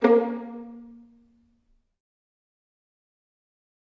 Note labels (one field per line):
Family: string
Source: acoustic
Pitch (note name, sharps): A#3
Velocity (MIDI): 127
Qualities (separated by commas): dark, fast decay, reverb